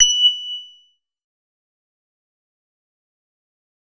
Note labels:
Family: bass; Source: synthesizer; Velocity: 75; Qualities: distorted, fast decay

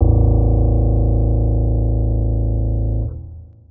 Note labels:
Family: organ; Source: electronic; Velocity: 25; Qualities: long release, reverb

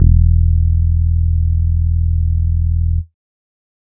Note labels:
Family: bass; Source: synthesizer; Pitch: E1; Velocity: 50

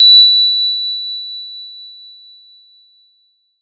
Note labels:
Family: mallet percussion; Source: acoustic; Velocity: 75; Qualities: bright

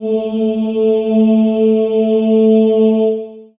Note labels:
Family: voice; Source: acoustic; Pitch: A3; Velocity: 75; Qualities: dark, long release, reverb

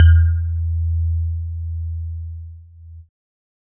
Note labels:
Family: keyboard; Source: electronic; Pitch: E2; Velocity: 127; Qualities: multiphonic

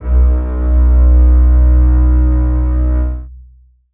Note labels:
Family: string; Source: acoustic; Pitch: B1; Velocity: 100; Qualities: long release, reverb

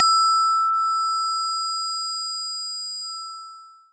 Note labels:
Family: mallet percussion; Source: acoustic; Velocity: 127; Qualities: bright, distorted, long release

